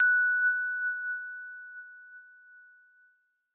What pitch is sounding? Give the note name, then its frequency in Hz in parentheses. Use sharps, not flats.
F#6 (1480 Hz)